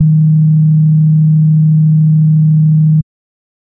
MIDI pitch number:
51